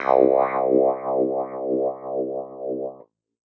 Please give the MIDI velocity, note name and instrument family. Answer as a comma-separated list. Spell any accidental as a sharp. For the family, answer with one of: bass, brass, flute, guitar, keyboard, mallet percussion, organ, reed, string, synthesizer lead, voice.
127, C2, keyboard